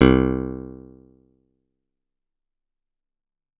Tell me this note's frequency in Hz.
65.41 Hz